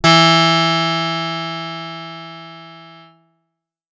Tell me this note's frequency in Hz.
164.8 Hz